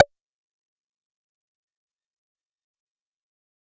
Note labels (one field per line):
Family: bass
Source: synthesizer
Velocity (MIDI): 100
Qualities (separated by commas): distorted, fast decay, percussive